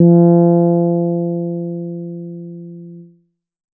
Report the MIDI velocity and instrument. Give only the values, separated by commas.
100, synthesizer bass